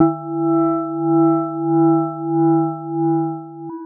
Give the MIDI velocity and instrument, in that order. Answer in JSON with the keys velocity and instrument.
{"velocity": 127, "instrument": "synthesizer mallet percussion instrument"}